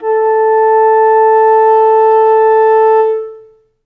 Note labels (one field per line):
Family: flute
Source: acoustic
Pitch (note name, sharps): A4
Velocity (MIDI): 50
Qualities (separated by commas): long release, reverb